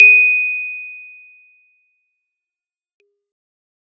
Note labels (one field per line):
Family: keyboard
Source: acoustic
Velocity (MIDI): 50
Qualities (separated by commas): bright, fast decay